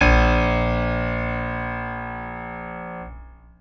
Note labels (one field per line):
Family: organ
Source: electronic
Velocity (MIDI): 100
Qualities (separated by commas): reverb